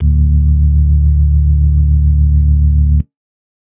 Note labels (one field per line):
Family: organ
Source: electronic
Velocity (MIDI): 25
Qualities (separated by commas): dark